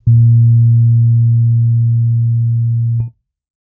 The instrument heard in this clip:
electronic keyboard